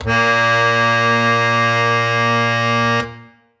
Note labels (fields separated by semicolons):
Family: reed; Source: acoustic; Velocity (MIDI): 50